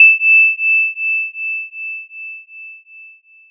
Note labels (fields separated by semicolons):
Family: mallet percussion; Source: electronic; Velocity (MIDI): 25; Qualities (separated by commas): bright, multiphonic